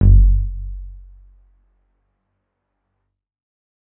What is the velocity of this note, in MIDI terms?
50